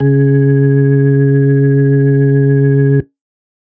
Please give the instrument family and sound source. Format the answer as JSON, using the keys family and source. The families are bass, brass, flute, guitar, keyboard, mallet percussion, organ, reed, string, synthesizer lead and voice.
{"family": "organ", "source": "electronic"}